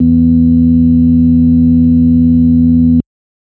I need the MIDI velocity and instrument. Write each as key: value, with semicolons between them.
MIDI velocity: 50; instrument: electronic organ